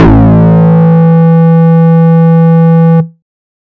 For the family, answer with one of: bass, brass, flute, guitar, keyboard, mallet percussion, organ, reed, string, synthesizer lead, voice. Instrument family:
bass